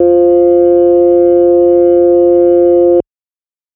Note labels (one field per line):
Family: organ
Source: electronic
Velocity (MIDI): 127